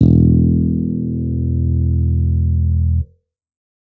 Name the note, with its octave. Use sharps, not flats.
E1